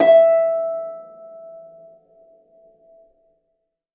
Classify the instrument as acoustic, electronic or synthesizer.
acoustic